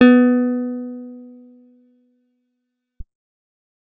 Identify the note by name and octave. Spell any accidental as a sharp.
B3